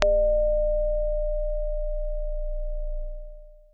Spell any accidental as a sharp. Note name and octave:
A#0